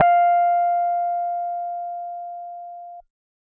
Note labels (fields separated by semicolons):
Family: keyboard; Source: electronic; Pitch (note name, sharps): F5; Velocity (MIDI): 127